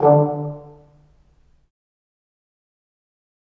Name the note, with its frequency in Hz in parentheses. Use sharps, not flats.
D3 (146.8 Hz)